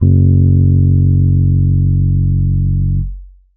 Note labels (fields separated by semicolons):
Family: keyboard; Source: electronic; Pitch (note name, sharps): F#1; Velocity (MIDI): 75; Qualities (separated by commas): dark